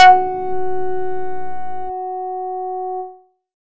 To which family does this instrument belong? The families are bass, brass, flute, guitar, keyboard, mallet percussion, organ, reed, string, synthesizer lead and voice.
bass